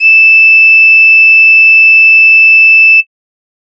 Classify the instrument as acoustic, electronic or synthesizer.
synthesizer